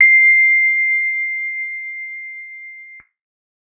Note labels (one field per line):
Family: guitar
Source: electronic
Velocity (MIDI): 75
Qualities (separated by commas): reverb